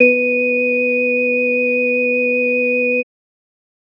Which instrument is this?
electronic organ